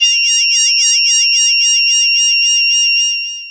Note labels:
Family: voice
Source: synthesizer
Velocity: 75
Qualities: bright, distorted, long release

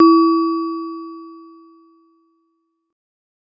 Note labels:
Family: mallet percussion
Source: acoustic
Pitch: E4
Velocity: 25

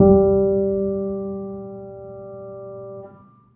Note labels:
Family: keyboard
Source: acoustic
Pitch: G3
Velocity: 25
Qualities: reverb

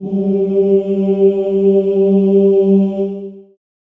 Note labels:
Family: voice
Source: acoustic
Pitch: G3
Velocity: 25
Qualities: long release, reverb

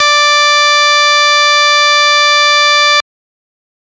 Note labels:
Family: organ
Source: electronic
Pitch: D5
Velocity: 127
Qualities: bright, distorted

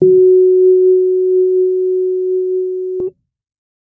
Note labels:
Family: keyboard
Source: electronic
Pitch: F#4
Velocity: 25

